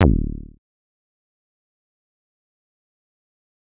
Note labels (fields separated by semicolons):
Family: bass; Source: synthesizer; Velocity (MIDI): 100; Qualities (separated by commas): distorted, fast decay, percussive